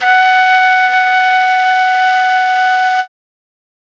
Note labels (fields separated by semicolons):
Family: flute; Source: acoustic; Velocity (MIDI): 127; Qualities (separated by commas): bright